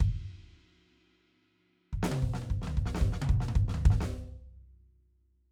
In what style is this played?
rock